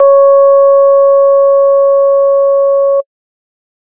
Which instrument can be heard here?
electronic organ